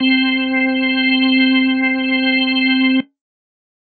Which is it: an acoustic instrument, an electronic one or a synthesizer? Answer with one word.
electronic